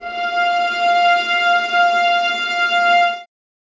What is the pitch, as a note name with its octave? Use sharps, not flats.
F5